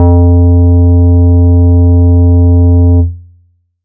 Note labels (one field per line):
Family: bass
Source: synthesizer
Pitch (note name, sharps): F2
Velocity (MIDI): 75